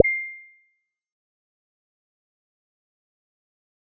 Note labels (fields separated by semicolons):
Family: bass; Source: synthesizer; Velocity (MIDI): 127; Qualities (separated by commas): fast decay, percussive